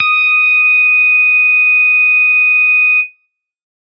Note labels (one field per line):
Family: bass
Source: synthesizer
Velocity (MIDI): 100